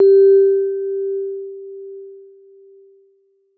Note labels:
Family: keyboard; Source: electronic; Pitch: G4; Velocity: 50

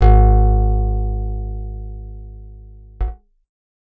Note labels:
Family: guitar; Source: acoustic; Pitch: G#1; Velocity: 127

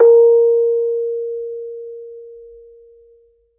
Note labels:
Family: mallet percussion; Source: acoustic; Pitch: A#4; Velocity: 75; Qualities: reverb

